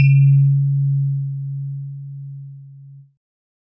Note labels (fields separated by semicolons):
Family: keyboard; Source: electronic; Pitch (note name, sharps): C#3; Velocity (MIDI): 100; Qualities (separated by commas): multiphonic